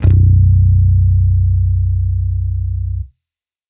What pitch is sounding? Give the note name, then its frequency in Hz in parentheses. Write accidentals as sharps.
B0 (30.87 Hz)